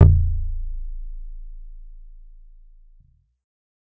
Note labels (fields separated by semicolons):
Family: bass; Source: synthesizer; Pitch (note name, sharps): A0; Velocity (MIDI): 100; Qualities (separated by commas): dark